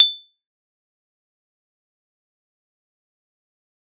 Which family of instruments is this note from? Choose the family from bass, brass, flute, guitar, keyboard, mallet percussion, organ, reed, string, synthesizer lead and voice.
mallet percussion